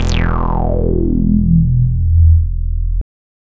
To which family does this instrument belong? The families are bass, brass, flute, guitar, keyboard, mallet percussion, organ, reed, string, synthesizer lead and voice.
bass